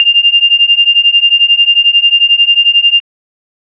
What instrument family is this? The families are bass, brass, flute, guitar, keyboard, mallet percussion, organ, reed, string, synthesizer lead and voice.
organ